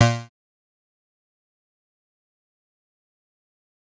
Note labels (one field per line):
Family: bass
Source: synthesizer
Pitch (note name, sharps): A#2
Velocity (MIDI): 100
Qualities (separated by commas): bright, distorted, fast decay, percussive